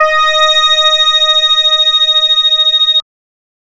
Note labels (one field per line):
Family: bass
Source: synthesizer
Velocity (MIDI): 127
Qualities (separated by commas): distorted, multiphonic